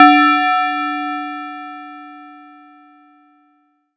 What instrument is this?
acoustic mallet percussion instrument